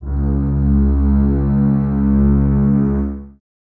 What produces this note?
acoustic string instrument